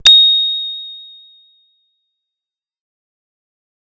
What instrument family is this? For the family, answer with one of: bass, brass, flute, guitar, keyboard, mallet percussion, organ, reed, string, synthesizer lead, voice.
guitar